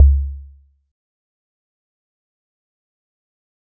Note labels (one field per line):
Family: mallet percussion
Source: acoustic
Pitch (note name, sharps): C#2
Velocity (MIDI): 25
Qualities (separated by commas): fast decay, percussive